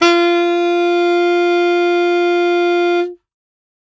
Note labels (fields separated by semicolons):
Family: reed; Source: acoustic; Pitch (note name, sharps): F4; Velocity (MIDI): 75; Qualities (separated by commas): bright